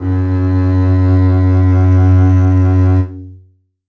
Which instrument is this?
acoustic string instrument